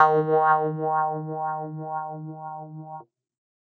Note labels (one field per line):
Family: keyboard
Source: electronic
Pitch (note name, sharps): D#3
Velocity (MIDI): 50